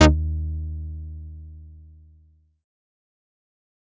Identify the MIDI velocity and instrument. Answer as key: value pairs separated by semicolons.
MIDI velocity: 50; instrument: synthesizer bass